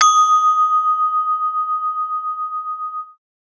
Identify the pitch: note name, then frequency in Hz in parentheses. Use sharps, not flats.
D#6 (1245 Hz)